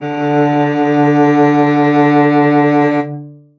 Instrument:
acoustic string instrument